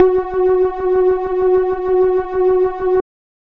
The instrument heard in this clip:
synthesizer bass